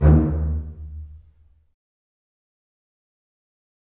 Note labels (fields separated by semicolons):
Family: string; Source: acoustic; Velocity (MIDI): 25; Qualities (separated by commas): fast decay, reverb